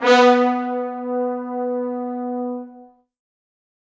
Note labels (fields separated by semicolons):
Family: brass; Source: acoustic; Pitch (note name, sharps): B3; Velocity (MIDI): 25; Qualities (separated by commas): bright, reverb